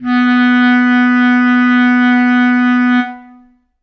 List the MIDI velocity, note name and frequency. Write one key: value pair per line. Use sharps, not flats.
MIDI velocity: 100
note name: B3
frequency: 246.9 Hz